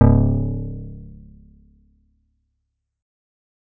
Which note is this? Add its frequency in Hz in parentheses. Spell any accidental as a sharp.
C#1 (34.65 Hz)